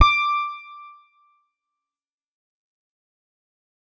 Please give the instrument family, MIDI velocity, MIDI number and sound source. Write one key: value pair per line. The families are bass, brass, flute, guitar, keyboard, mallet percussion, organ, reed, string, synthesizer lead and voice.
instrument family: guitar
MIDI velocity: 50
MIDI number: 86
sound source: electronic